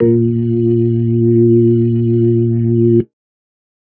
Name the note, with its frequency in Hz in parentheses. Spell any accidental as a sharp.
A#2 (116.5 Hz)